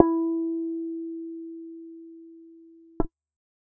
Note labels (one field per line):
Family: bass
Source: synthesizer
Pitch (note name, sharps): E4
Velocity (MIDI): 75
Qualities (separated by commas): dark, reverb